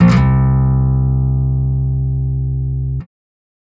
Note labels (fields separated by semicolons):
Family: guitar; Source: electronic; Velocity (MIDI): 127